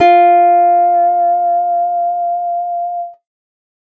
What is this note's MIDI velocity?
50